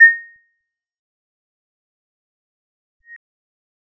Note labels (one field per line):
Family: bass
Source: synthesizer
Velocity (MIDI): 25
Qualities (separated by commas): fast decay, percussive